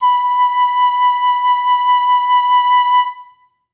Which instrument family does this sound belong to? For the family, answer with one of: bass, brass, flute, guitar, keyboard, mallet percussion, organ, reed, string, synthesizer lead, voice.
flute